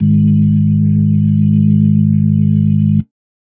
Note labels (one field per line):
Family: organ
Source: electronic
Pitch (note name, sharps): G#1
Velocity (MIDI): 127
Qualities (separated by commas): dark